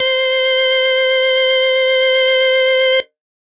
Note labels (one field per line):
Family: organ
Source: electronic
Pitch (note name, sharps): C5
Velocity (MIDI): 50